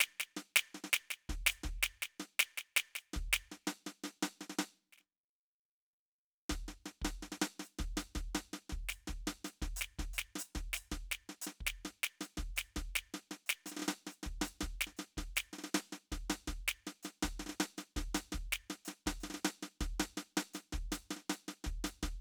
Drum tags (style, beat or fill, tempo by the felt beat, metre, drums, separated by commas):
Venezuelan merengue, beat, 324 eighth notes per minute, 5/8, hi-hat pedal, snare, kick